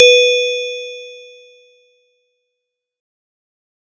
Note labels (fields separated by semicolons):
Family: mallet percussion; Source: acoustic; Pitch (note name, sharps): B4; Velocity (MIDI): 127; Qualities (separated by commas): bright